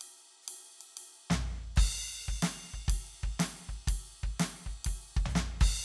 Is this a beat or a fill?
beat